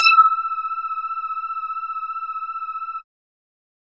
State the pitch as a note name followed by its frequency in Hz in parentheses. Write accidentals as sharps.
E6 (1319 Hz)